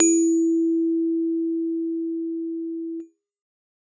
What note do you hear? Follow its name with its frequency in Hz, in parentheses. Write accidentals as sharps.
E4 (329.6 Hz)